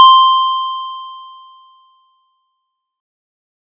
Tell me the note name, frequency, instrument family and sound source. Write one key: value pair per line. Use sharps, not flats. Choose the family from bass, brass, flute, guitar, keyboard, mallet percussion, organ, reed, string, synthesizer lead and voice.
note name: C6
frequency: 1047 Hz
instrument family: keyboard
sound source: electronic